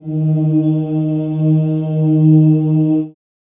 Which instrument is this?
acoustic voice